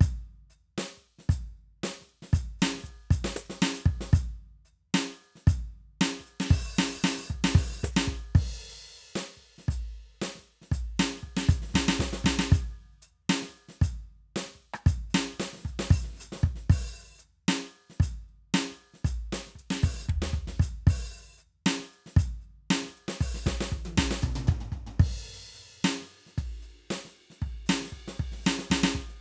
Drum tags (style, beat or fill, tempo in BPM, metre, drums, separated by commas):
funk, beat, 115 BPM, 4/4, crash, ride, ride bell, closed hi-hat, open hi-hat, hi-hat pedal, snare, cross-stick, high tom, mid tom, floor tom, kick